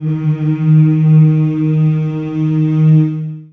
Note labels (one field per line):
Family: voice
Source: acoustic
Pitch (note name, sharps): D#3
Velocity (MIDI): 25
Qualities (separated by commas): dark, long release, reverb